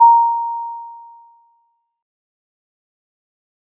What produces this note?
acoustic mallet percussion instrument